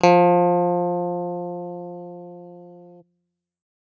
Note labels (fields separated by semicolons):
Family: guitar; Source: electronic; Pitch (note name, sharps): F3; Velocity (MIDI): 100